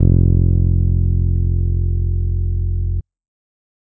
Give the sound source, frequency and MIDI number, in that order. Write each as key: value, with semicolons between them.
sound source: electronic; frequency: 43.65 Hz; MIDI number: 29